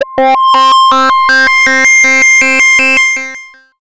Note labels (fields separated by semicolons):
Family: bass; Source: synthesizer; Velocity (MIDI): 127; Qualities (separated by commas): bright, distorted, long release, multiphonic, tempo-synced